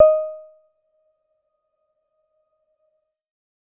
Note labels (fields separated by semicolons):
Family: keyboard; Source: electronic; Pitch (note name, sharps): D#5; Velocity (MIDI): 50; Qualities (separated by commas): dark, percussive, reverb